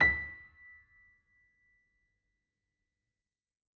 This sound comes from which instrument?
acoustic keyboard